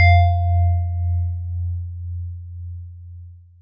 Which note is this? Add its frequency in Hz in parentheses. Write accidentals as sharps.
F2 (87.31 Hz)